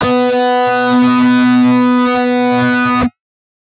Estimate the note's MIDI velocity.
127